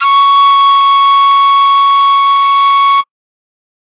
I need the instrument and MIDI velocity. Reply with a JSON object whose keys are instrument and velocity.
{"instrument": "acoustic flute", "velocity": 127}